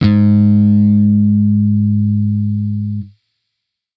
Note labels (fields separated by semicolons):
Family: bass; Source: electronic; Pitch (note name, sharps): G#2; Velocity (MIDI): 25; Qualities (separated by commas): distorted